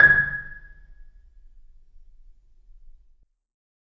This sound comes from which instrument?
acoustic mallet percussion instrument